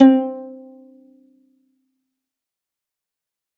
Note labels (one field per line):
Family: string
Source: acoustic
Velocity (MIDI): 75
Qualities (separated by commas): fast decay, percussive, reverb